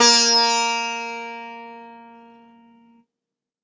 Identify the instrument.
acoustic guitar